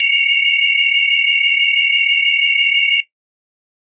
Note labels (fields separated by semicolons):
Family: organ; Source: electronic; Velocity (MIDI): 127